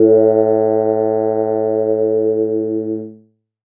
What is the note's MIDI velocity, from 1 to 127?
25